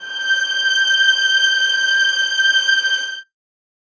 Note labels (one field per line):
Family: string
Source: acoustic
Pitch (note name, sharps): G6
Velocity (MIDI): 75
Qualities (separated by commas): reverb